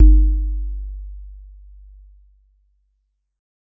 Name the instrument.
acoustic mallet percussion instrument